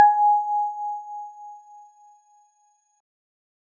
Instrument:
electronic keyboard